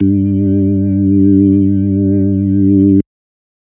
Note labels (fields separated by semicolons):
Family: organ; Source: electronic; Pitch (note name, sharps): G2; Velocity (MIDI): 25